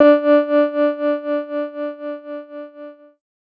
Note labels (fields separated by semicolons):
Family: keyboard; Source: electronic; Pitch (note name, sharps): D4; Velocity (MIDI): 127; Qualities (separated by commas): dark